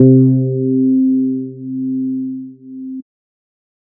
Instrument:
synthesizer bass